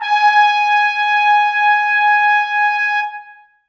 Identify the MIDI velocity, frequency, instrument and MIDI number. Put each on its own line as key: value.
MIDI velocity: 100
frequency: 830.6 Hz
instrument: acoustic brass instrument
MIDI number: 80